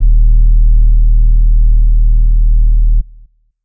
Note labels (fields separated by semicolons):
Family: flute; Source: acoustic; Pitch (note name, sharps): D#1; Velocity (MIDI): 25; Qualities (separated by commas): dark